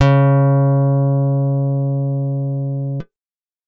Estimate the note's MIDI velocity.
25